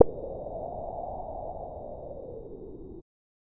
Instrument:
synthesizer bass